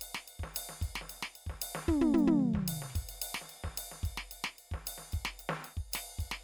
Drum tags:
songo
beat
112 BPM
4/4
ride, ride bell, hi-hat pedal, snare, floor tom, kick

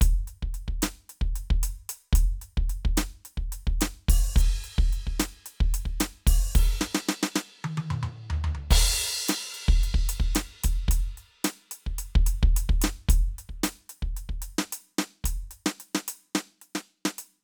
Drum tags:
hip-hop
beat
110 BPM
4/4
crash, closed hi-hat, open hi-hat, hi-hat pedal, snare, high tom, mid tom, floor tom, kick

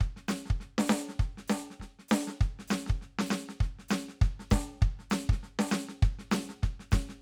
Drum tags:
rockabilly
beat
200 BPM
4/4
hi-hat pedal, snare, kick

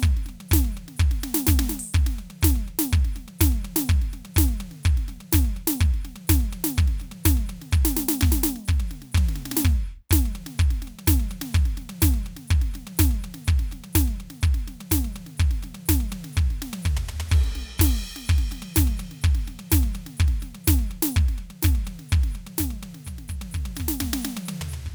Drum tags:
prog rock
beat
125 BPM
4/4
crash, ride, open hi-hat, hi-hat pedal, snare, high tom, floor tom, kick

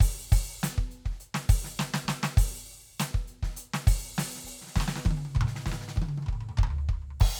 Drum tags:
Latin funk
beat
100 BPM
4/4
crash, closed hi-hat, open hi-hat, hi-hat pedal, snare, high tom, mid tom, floor tom, kick

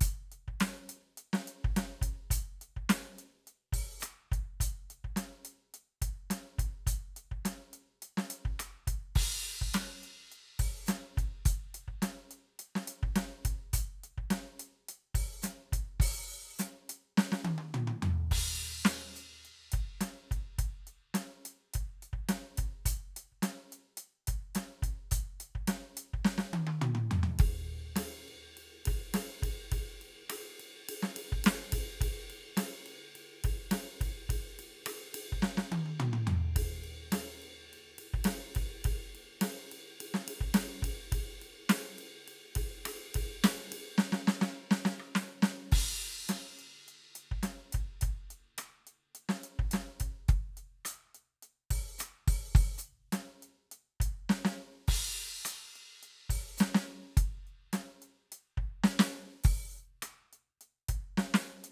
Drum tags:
rock
beat
105 BPM
4/4
crash, ride, closed hi-hat, open hi-hat, hi-hat pedal, snare, cross-stick, high tom, mid tom, floor tom, kick

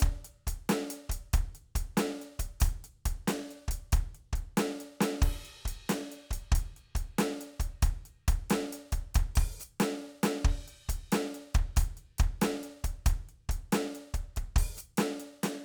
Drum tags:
rock
beat
92 BPM
4/4
crash, closed hi-hat, open hi-hat, hi-hat pedal, snare, kick

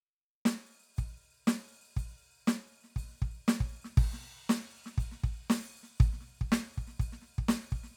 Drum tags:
rock
beat
120 BPM
4/4
crash, open hi-hat, snare, kick

